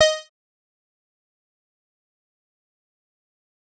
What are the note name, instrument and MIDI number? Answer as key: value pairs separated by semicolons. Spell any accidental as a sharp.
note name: D#5; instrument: synthesizer bass; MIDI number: 75